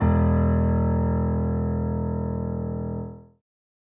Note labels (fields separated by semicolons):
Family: keyboard; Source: acoustic; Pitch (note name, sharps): E1; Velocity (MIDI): 75